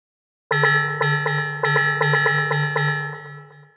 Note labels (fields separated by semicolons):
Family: mallet percussion; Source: synthesizer; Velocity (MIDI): 25; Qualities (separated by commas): long release, multiphonic, tempo-synced